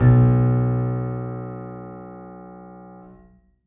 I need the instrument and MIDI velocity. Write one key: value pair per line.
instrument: acoustic keyboard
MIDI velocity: 100